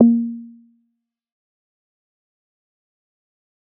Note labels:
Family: bass; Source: synthesizer; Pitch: A#3; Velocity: 100; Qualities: dark, fast decay, percussive

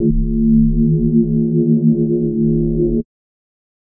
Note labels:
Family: mallet percussion; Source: electronic; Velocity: 50; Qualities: multiphonic, non-linear envelope

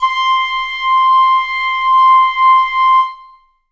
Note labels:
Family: flute; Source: acoustic; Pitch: C6; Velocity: 25; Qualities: reverb

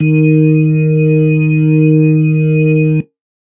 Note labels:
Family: organ; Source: electronic; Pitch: D#3; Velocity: 127

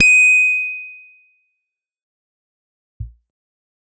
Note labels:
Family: guitar; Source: electronic; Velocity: 75; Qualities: bright, distorted, fast decay

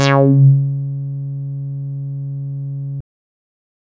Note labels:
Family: bass; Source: synthesizer; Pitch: C#3; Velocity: 75; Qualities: distorted

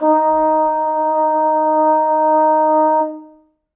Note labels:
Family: brass; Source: acoustic; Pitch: D#4; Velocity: 50; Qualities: reverb

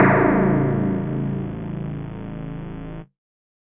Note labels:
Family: mallet percussion; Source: electronic; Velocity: 50

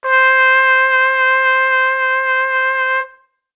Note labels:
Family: brass; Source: acoustic; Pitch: C5; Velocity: 75

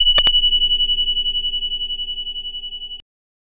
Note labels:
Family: bass; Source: synthesizer; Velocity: 50; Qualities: bright, distorted, multiphonic

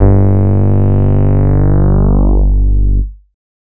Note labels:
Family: bass; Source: synthesizer; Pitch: G1; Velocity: 50; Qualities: distorted

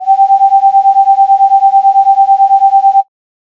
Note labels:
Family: flute; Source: synthesizer; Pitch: G5; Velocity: 25

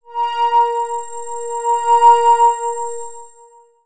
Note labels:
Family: synthesizer lead; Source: synthesizer; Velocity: 50; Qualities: bright, long release, non-linear envelope

